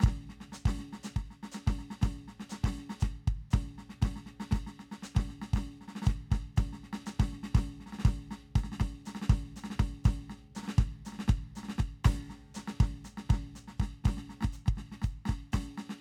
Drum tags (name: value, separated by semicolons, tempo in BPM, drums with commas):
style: march; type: beat; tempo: 120 BPM; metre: 4/4; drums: hi-hat pedal, snare, kick